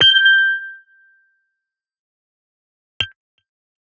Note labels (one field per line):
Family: guitar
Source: electronic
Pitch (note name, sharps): G6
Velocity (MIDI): 127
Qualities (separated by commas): bright, distorted, fast decay